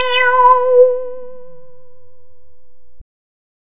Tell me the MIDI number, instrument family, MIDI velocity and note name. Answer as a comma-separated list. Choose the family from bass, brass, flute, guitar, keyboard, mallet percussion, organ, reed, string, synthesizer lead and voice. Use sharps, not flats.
71, bass, 100, B4